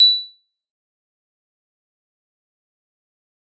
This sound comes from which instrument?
electronic keyboard